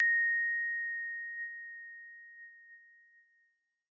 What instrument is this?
electronic keyboard